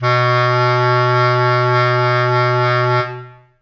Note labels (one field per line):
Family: reed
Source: acoustic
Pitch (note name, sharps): B2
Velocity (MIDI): 127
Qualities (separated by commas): reverb